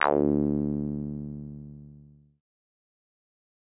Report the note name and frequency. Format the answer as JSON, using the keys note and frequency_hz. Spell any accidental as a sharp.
{"note": "D2", "frequency_hz": 73.42}